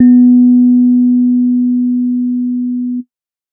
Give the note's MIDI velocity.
100